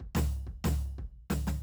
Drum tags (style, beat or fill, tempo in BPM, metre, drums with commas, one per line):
Afro-Cuban bembé
fill
122 BPM
4/4
snare, floor tom, kick